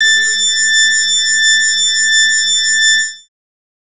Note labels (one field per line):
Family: bass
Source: synthesizer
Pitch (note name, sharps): A6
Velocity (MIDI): 25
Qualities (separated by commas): bright, distorted